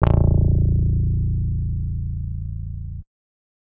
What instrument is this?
electronic keyboard